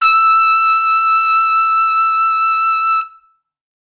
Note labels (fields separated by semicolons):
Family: brass; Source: acoustic; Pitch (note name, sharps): E6; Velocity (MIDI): 100